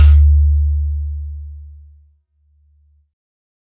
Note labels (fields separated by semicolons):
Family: keyboard; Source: synthesizer; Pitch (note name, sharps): D2; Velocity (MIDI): 50